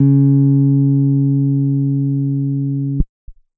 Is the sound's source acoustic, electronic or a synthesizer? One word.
electronic